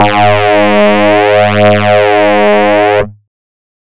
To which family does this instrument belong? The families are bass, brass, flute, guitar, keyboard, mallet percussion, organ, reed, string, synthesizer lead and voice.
bass